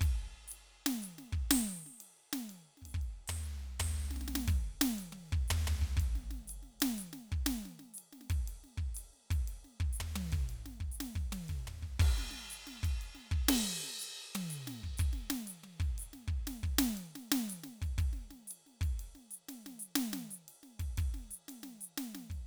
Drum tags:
jazz, beat, 120 BPM, 3/4, crash, ride, open hi-hat, hi-hat pedal, snare, high tom, floor tom, kick

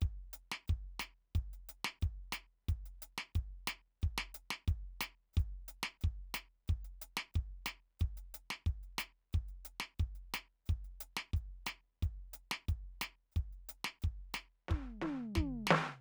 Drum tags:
reggaeton, beat, 90 BPM, 4/4, closed hi-hat, hi-hat pedal, snare, floor tom, kick

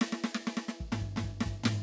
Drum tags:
punk, fill, 128 BPM, 4/4, snare, floor tom, kick

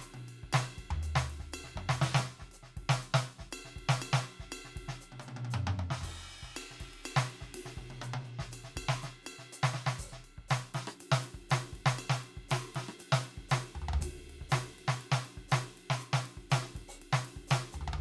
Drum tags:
songo, beat, 120 BPM, 4/4, crash, ride, ride bell, closed hi-hat, open hi-hat, hi-hat pedal, snare, cross-stick, high tom, mid tom, floor tom, kick

